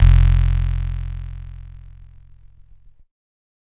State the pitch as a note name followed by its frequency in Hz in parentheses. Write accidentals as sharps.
F1 (43.65 Hz)